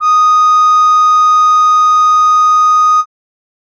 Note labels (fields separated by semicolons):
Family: reed; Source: acoustic; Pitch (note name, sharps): D#6; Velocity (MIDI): 75